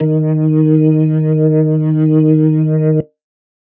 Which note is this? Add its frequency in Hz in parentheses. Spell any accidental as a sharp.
D#3 (155.6 Hz)